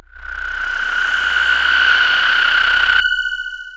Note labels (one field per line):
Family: voice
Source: synthesizer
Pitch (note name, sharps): B0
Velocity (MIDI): 100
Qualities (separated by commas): distorted, long release